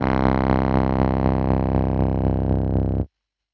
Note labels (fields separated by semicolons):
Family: keyboard; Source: electronic; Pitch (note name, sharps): C1; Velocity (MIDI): 127; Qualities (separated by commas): distorted, tempo-synced